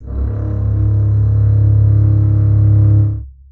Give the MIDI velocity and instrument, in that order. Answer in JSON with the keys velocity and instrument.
{"velocity": 75, "instrument": "acoustic string instrument"}